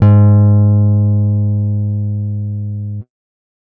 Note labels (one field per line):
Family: guitar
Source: acoustic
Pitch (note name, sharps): G#2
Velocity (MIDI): 127